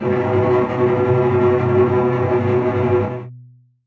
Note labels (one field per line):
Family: string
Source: acoustic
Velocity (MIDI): 100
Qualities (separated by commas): bright, long release, non-linear envelope, reverb